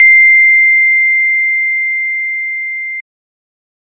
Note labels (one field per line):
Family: organ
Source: electronic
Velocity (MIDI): 100